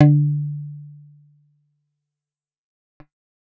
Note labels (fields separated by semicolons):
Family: guitar; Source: acoustic; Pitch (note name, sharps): D3; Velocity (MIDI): 50; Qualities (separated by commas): dark, fast decay